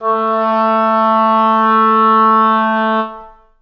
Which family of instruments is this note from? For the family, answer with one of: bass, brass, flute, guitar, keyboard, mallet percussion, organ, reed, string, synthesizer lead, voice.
reed